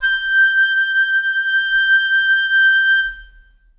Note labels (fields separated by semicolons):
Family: reed; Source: acoustic; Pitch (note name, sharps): G6; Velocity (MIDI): 25; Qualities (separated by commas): long release, reverb